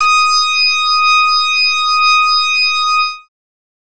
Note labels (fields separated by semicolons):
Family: bass; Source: synthesizer; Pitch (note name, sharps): D#6; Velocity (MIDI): 127; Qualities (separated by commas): bright, distorted